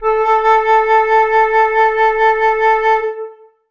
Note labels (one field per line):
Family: flute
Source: acoustic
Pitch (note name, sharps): A4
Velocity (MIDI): 100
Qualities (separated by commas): long release, reverb